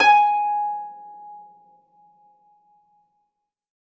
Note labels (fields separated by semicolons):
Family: string; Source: acoustic; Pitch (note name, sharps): G#5; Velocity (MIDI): 127; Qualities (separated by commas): reverb